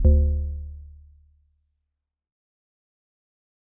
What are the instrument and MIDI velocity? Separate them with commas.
acoustic mallet percussion instrument, 75